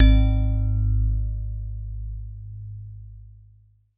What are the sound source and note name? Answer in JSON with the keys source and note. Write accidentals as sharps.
{"source": "acoustic", "note": "G#1"}